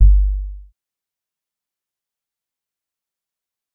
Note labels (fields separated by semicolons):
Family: bass; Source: synthesizer; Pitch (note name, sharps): G1; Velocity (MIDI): 50; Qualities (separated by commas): dark, fast decay, percussive